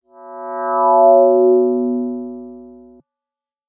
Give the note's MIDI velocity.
100